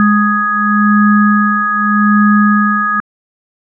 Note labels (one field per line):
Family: organ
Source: electronic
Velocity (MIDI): 100